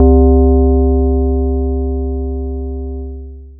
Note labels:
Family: mallet percussion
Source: acoustic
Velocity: 50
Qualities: distorted, long release

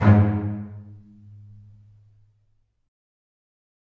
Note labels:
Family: string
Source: acoustic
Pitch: G#2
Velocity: 100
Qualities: reverb

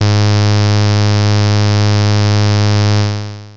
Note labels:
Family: bass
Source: synthesizer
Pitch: G#2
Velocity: 50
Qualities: bright, distorted, long release

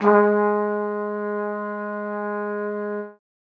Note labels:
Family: brass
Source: acoustic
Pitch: G#3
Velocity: 50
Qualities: reverb

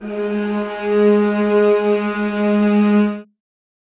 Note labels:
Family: string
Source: acoustic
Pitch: G#3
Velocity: 25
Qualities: reverb

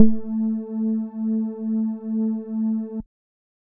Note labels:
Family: bass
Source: synthesizer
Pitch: A3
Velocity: 25

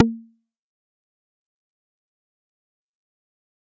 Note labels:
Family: bass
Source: synthesizer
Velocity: 25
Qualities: percussive

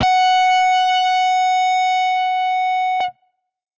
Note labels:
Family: guitar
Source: electronic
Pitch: F#5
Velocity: 100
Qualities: bright, distorted

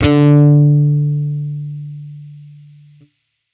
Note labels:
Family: bass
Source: electronic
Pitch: D3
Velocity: 127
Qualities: distorted

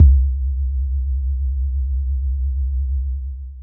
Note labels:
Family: bass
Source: synthesizer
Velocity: 127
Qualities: dark, long release

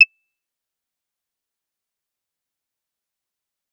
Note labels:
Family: bass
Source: synthesizer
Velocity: 127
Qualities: fast decay, percussive

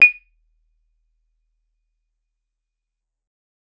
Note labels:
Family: guitar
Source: acoustic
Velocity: 75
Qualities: percussive

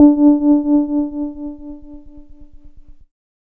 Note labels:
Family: keyboard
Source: electronic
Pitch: D4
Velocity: 75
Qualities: dark

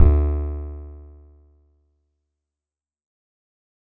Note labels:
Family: guitar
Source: acoustic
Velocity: 75

